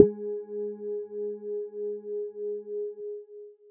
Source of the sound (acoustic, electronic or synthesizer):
electronic